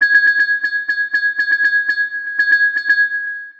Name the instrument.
synthesizer mallet percussion instrument